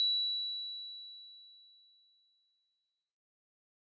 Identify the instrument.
acoustic mallet percussion instrument